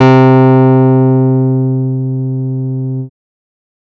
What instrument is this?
synthesizer bass